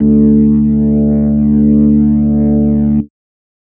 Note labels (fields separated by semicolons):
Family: organ; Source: electronic; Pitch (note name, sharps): D2; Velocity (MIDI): 25; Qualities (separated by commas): distorted